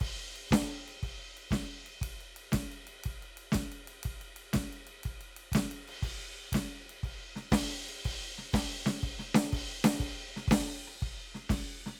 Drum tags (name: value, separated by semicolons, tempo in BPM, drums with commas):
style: rock; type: beat; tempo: 120 BPM; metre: 4/4; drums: crash, ride, hi-hat pedal, snare, cross-stick, kick